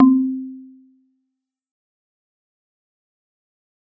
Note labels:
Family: mallet percussion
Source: acoustic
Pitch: C4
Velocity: 100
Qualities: fast decay, percussive

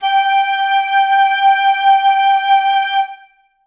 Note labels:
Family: reed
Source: acoustic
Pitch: G5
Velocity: 127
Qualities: reverb

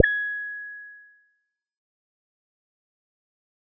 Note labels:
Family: bass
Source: synthesizer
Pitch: G#6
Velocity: 127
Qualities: fast decay

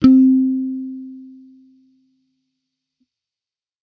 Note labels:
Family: bass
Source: electronic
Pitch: C4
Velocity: 100

